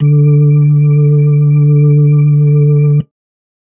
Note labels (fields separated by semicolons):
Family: organ; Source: electronic; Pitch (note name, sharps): D3; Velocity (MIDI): 50; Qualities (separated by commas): dark